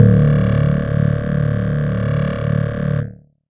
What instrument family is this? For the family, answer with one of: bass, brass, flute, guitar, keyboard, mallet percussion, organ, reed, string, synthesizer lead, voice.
keyboard